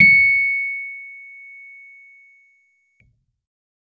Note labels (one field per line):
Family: keyboard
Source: electronic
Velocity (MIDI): 75